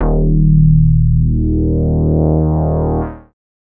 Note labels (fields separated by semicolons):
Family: bass; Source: synthesizer; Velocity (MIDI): 75; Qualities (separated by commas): distorted, multiphonic